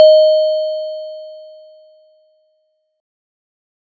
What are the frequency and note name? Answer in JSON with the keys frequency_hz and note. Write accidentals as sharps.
{"frequency_hz": 622.3, "note": "D#5"}